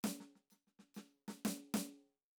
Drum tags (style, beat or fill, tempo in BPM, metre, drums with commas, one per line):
jazz
fill
125 BPM
4/4
hi-hat pedal, snare